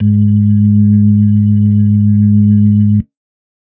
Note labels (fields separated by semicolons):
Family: organ; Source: electronic; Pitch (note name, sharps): G#2; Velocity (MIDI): 75; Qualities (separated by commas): dark